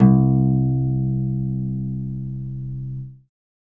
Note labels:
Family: guitar; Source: acoustic; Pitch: C2; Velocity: 25; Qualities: reverb

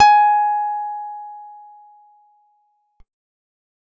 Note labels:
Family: guitar; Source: acoustic; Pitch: G#5; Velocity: 100

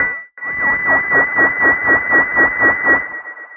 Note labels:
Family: bass; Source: synthesizer; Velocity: 75; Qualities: long release, reverb

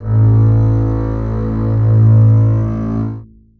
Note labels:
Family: string; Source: acoustic; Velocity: 75; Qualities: reverb

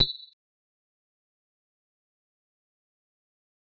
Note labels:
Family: mallet percussion; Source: synthesizer; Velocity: 50; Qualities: fast decay, multiphonic, percussive

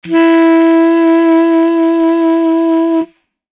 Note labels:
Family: reed; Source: acoustic; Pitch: E4; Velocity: 25

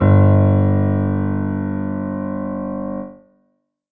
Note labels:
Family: keyboard; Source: acoustic; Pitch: G1; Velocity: 75; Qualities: reverb

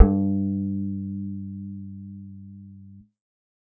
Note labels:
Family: bass; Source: synthesizer; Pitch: G2; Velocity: 100; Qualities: dark, reverb

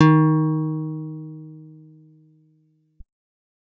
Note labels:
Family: guitar; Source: acoustic; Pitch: D#3; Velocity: 100

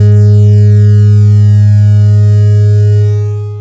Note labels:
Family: bass; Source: synthesizer; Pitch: G#2; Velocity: 127; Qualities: bright, distorted, long release

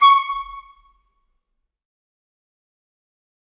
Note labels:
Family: flute; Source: acoustic; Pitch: C#6; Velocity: 25; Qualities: fast decay, percussive, reverb

